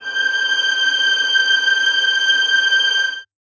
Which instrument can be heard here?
acoustic string instrument